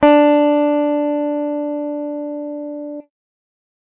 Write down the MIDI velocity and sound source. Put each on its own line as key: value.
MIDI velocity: 127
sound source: electronic